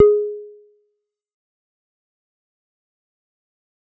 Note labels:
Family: bass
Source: synthesizer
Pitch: G#4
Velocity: 50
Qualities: fast decay, percussive

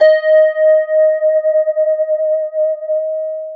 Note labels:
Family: guitar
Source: electronic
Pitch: D#5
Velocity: 100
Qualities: long release, multiphonic, non-linear envelope

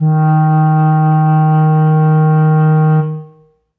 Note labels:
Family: reed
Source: acoustic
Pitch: D#3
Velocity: 50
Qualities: dark, reverb

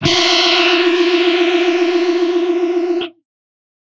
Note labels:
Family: guitar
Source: electronic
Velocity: 50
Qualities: bright, distorted

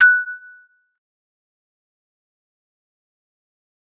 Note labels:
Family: mallet percussion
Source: acoustic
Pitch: F#6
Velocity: 50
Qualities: fast decay, percussive

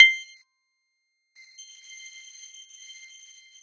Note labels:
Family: mallet percussion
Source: acoustic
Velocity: 100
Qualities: multiphonic, percussive

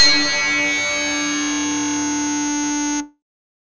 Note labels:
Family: bass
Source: synthesizer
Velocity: 100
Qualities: bright, distorted

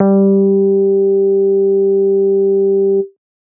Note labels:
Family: bass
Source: synthesizer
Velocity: 100

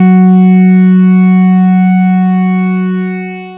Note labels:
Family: bass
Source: synthesizer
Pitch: F#3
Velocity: 100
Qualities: long release

